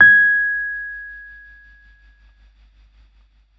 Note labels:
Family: keyboard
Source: electronic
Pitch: G#6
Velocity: 50

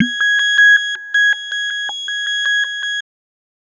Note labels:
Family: bass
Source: synthesizer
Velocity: 100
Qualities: bright, tempo-synced

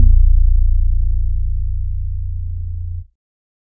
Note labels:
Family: organ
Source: electronic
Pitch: A#0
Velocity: 127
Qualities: dark

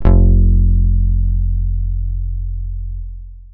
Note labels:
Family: guitar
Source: electronic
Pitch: F1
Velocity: 75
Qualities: long release

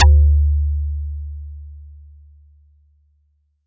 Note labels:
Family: mallet percussion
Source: acoustic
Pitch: D2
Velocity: 25

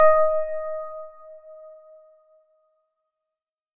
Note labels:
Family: organ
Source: electronic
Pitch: D#5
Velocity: 127

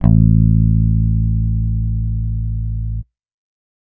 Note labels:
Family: bass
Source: electronic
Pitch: A1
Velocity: 100

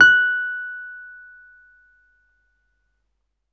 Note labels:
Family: keyboard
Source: electronic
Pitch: F#6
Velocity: 127

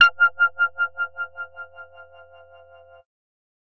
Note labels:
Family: bass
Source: synthesizer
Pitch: F6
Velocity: 75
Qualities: distorted

